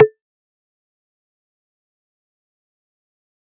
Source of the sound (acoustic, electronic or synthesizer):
electronic